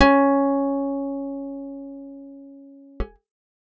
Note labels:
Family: guitar; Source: acoustic; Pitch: C#4; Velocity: 100

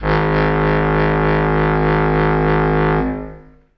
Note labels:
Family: reed; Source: acoustic; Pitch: G#1; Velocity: 75; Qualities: long release, reverb

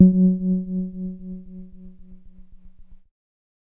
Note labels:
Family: keyboard; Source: electronic; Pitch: F#3; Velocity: 75; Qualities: dark

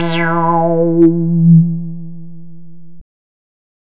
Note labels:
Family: bass; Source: synthesizer; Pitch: E3; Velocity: 100; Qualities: bright, distorted

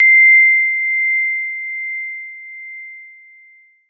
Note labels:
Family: keyboard; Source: electronic; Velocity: 100; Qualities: long release

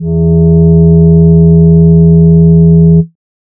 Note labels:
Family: voice; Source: synthesizer; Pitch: E2; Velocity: 100; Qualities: dark

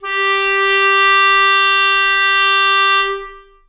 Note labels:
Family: reed; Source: acoustic; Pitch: G4; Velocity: 127; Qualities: long release, reverb

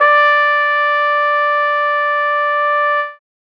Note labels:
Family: brass; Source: acoustic; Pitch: D5; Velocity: 75

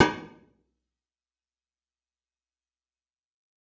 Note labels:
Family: guitar; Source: electronic; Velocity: 25; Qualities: fast decay, percussive, reverb

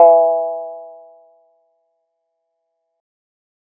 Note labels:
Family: guitar; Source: synthesizer; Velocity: 25

